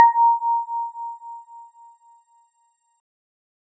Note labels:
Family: keyboard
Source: electronic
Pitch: A#5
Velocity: 127

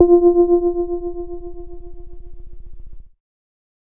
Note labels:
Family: keyboard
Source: electronic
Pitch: F4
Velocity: 100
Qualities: dark

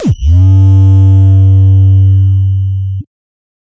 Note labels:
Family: bass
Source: synthesizer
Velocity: 127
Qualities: bright, distorted, multiphonic

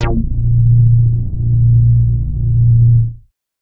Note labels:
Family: bass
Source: synthesizer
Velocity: 75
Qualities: distorted

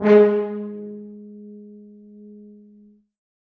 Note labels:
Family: brass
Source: acoustic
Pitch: G#3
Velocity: 127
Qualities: reverb

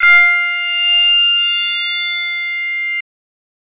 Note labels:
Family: voice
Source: synthesizer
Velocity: 75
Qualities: bright, distorted

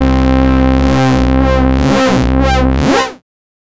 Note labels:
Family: bass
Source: synthesizer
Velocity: 25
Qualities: distorted, non-linear envelope

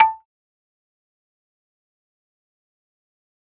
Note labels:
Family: mallet percussion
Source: acoustic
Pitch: A5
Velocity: 127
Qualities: fast decay, percussive, reverb

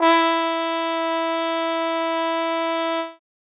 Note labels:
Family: brass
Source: acoustic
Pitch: E4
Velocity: 127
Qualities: bright

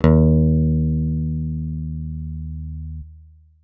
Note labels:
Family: guitar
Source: electronic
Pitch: D#2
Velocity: 75

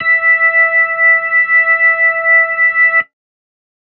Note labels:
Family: organ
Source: electronic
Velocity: 100

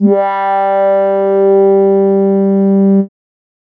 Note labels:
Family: keyboard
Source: synthesizer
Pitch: G3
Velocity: 127

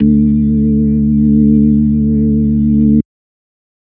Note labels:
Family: organ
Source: electronic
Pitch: D2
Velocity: 50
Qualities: dark

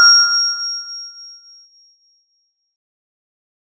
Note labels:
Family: mallet percussion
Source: acoustic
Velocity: 25

